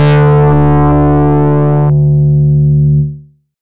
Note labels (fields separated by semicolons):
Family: bass; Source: synthesizer; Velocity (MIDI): 100; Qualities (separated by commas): bright, distorted